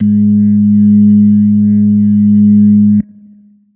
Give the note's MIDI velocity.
75